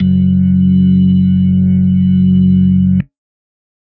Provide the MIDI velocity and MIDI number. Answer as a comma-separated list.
50, 30